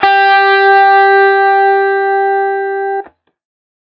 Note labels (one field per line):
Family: guitar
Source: electronic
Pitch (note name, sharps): G4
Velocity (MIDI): 100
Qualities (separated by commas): distorted